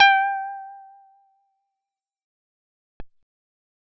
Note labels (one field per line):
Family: bass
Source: synthesizer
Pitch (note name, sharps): G5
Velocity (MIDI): 50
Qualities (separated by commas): fast decay